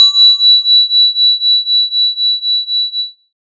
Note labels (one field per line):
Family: synthesizer lead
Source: synthesizer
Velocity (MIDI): 75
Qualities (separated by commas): bright